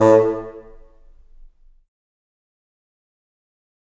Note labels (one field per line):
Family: reed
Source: acoustic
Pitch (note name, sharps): A2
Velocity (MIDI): 127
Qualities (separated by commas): fast decay, percussive, reverb